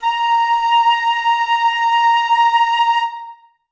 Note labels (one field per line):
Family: reed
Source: acoustic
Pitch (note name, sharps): A#5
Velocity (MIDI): 100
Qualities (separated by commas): reverb